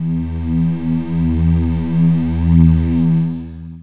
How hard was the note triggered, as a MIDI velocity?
50